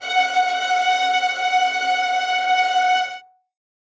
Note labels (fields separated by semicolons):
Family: string; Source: acoustic; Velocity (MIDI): 25; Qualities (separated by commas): bright, non-linear envelope, reverb